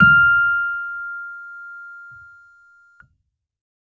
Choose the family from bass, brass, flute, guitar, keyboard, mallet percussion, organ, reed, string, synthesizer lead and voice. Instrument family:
keyboard